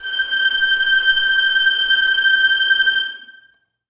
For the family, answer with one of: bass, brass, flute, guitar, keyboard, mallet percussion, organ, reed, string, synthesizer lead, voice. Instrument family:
string